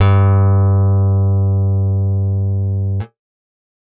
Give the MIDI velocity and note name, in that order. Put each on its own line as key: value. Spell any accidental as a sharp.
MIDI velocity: 127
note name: G2